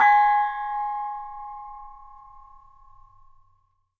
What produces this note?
acoustic mallet percussion instrument